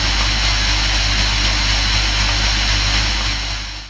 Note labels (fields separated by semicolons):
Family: keyboard; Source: electronic; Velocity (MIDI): 127; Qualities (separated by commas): distorted, long release